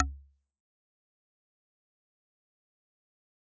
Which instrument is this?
acoustic mallet percussion instrument